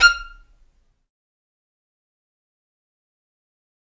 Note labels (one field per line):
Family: string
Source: acoustic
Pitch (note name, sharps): F6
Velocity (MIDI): 25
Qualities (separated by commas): fast decay, percussive, reverb